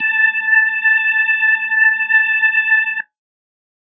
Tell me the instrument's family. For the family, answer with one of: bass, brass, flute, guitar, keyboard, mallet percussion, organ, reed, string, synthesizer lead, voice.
organ